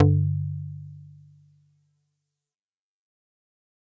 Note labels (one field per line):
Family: mallet percussion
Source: acoustic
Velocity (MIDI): 75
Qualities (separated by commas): fast decay, multiphonic